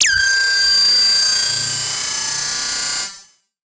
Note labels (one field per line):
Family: synthesizer lead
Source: synthesizer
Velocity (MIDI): 25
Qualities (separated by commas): bright, distorted, multiphonic, non-linear envelope